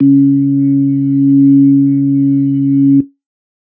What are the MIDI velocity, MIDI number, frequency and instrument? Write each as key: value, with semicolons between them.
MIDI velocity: 100; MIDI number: 49; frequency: 138.6 Hz; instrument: electronic organ